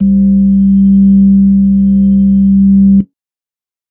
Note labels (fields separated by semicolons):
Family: keyboard; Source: electronic; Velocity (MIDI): 127